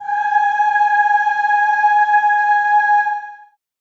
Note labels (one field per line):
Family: voice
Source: acoustic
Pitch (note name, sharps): G#5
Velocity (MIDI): 25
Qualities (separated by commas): long release, reverb